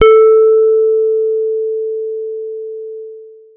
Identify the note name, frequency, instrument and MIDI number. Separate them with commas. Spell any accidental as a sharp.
A4, 440 Hz, electronic guitar, 69